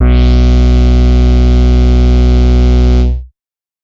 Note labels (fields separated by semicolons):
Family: bass; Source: synthesizer; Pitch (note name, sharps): B1; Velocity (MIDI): 50; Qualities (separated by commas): bright, distorted